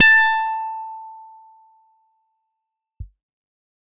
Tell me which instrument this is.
electronic guitar